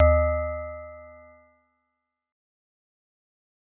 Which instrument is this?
acoustic mallet percussion instrument